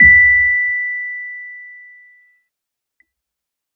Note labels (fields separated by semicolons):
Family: keyboard; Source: electronic; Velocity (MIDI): 50; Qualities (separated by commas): fast decay